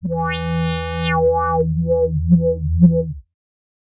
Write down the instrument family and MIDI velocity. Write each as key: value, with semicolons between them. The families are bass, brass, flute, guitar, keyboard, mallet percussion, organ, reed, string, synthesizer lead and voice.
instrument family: bass; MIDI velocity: 75